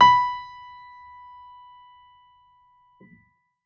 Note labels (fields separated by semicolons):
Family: keyboard; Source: acoustic; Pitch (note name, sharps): B5; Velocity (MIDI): 100; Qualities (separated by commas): percussive